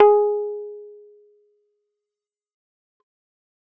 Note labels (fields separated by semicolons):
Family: keyboard; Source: electronic; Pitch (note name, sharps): G#4; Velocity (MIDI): 25; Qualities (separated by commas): fast decay